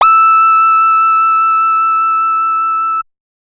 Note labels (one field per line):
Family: bass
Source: synthesizer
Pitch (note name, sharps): E6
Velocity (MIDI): 100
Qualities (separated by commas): distorted